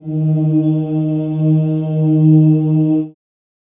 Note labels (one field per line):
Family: voice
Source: acoustic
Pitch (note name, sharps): D#3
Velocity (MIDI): 127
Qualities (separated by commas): dark, reverb